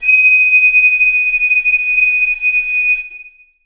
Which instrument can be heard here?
acoustic reed instrument